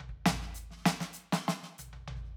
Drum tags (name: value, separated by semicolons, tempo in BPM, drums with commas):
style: hip-hop; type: fill; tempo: 100 BPM; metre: 4/4; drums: hi-hat pedal, snare, floor tom, kick